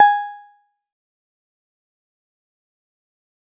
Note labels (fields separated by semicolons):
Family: guitar; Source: synthesizer; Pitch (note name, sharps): G#5; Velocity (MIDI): 25; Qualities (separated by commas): fast decay, percussive